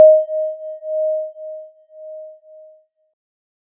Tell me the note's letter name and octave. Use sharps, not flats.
D#5